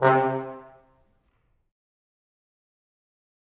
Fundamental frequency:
130.8 Hz